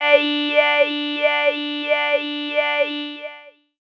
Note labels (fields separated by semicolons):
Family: voice; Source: synthesizer; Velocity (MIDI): 25; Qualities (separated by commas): long release, non-linear envelope, tempo-synced